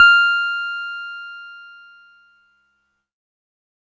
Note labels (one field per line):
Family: keyboard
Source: electronic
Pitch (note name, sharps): F6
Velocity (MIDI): 75